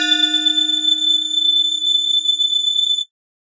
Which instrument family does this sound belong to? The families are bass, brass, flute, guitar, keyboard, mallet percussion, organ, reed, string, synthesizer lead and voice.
mallet percussion